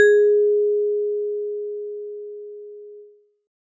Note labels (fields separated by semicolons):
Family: mallet percussion; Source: acoustic; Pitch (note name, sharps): G#4; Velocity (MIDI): 25